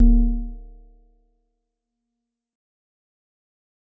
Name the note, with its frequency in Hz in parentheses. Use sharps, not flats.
D1 (36.71 Hz)